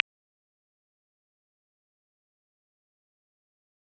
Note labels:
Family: guitar; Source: electronic; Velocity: 75; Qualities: fast decay, percussive

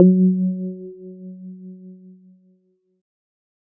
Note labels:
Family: keyboard; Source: electronic; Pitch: F#3; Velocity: 25; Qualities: dark

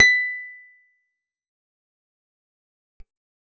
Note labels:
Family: guitar; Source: acoustic; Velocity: 100; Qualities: fast decay, percussive

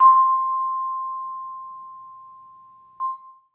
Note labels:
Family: mallet percussion; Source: acoustic; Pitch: C6; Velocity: 100; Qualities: reverb

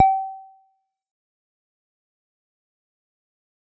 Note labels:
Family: bass; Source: synthesizer; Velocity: 100; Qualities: fast decay, percussive

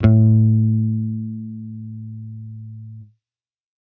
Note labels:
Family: bass; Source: electronic; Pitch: A2; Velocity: 75

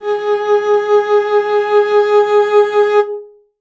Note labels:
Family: string; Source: acoustic; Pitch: G#4; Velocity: 50; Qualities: reverb

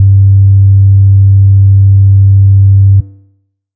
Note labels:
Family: bass; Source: synthesizer; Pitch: G2; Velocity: 100; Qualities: dark

